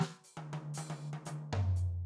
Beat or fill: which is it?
fill